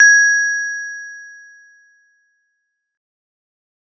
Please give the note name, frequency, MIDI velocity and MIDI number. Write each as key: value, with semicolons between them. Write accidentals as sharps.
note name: G#6; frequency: 1661 Hz; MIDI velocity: 75; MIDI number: 92